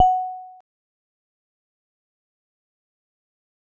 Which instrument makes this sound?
acoustic mallet percussion instrument